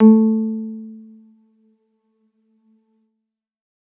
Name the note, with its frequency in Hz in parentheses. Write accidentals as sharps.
A3 (220 Hz)